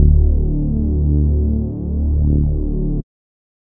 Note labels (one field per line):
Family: bass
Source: synthesizer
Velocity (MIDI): 127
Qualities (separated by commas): dark